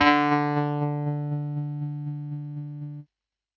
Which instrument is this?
electronic keyboard